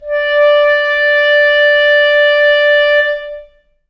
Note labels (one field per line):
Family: reed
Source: acoustic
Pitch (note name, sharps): D5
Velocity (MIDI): 100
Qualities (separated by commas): long release, reverb